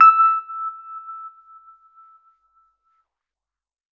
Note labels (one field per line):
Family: keyboard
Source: electronic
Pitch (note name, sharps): E6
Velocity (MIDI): 100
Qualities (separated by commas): non-linear envelope